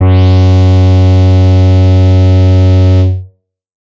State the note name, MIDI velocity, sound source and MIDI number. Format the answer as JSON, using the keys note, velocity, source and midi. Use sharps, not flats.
{"note": "F#2", "velocity": 25, "source": "synthesizer", "midi": 42}